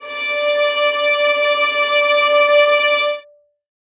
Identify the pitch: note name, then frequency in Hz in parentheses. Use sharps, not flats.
D5 (587.3 Hz)